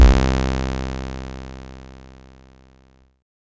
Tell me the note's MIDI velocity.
50